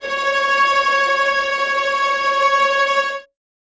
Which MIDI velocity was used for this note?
75